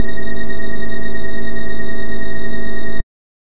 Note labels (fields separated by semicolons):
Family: bass; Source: synthesizer; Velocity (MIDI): 25